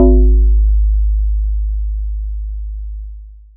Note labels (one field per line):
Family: mallet percussion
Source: electronic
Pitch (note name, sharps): G#1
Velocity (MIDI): 75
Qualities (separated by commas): long release, multiphonic